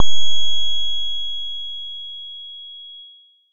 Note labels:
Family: bass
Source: synthesizer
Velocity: 100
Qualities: distorted

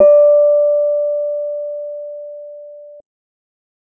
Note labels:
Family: keyboard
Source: electronic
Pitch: D5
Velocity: 50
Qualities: dark

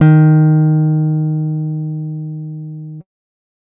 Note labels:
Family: guitar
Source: acoustic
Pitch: D#3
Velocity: 127

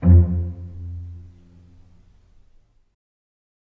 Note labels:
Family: string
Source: acoustic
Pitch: F2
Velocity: 50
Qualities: dark, reverb

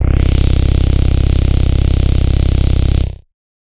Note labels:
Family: bass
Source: synthesizer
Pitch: C0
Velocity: 25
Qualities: bright, distorted

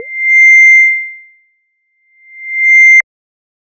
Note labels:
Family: bass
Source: synthesizer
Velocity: 127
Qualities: distorted

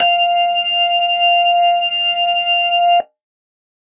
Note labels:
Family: organ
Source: electronic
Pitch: F5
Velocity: 75

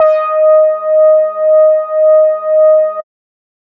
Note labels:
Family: bass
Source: synthesizer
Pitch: D#5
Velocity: 75

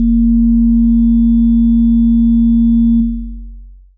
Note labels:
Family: synthesizer lead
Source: synthesizer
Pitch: F#1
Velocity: 127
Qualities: long release

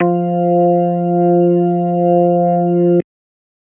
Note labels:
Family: organ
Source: electronic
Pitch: F3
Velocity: 50

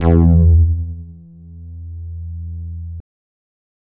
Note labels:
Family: bass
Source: synthesizer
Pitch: E2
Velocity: 75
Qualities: distorted

